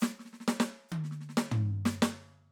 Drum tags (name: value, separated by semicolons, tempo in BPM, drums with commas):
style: funk; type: fill; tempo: 95 BPM; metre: 4/4; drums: hi-hat pedal, snare, cross-stick, high tom, floor tom